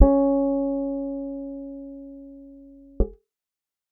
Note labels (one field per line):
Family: guitar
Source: acoustic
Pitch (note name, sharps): C#4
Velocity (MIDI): 25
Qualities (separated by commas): dark